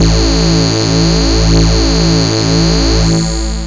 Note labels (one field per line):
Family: bass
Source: synthesizer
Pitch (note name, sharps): A1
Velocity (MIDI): 127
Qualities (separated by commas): bright, distorted, long release